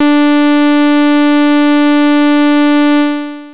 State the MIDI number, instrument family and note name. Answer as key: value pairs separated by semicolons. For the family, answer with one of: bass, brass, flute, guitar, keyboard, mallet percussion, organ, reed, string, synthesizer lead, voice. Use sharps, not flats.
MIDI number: 62; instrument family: bass; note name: D4